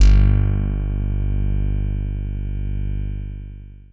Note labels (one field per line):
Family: guitar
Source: synthesizer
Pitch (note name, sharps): G1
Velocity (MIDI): 100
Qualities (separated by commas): long release